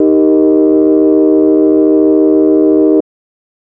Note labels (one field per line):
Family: organ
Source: electronic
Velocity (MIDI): 127